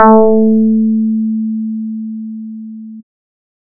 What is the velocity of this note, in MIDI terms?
100